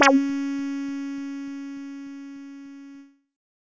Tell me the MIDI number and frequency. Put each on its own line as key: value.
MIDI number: 61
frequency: 277.2 Hz